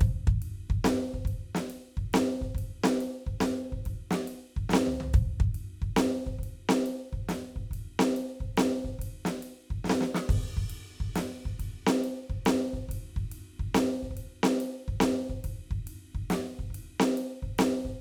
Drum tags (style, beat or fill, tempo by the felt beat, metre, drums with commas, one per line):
rock
beat
46.7 dotted-quarter beats per minute (140 eighth notes per minute)
6/8
crash, ride, snare, floor tom, kick